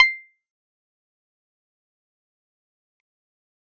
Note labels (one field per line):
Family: keyboard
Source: electronic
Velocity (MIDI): 75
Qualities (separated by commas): fast decay, percussive